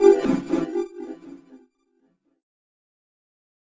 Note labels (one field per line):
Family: keyboard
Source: electronic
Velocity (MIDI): 25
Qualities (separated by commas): fast decay, non-linear envelope